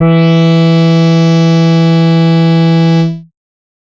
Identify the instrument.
synthesizer bass